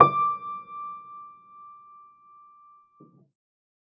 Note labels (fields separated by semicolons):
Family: keyboard; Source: acoustic; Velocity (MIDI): 75; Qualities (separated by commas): reverb